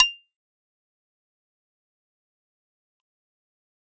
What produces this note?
electronic keyboard